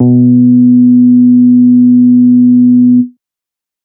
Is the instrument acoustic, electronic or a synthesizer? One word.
synthesizer